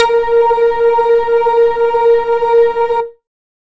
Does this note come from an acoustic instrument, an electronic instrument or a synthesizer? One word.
synthesizer